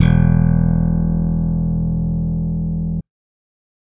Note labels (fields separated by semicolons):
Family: bass; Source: electronic; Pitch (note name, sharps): E1; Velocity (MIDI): 100; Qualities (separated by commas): bright